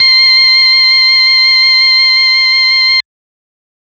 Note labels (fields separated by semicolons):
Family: organ; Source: electronic; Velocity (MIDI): 25; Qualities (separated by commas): bright, distorted